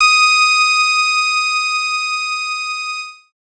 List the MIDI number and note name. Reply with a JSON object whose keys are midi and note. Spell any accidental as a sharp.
{"midi": 87, "note": "D#6"}